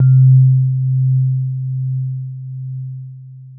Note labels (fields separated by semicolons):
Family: keyboard; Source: electronic; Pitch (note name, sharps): C3; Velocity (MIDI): 127; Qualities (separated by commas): dark, long release